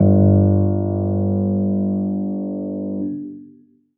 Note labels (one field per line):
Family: keyboard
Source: acoustic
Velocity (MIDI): 25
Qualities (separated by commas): long release, reverb